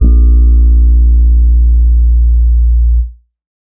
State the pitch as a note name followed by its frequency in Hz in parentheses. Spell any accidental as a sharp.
A#1 (58.27 Hz)